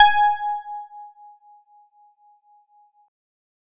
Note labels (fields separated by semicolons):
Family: keyboard; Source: electronic; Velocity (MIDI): 100